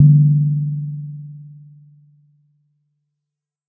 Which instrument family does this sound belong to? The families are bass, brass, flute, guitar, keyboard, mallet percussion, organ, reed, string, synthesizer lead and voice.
mallet percussion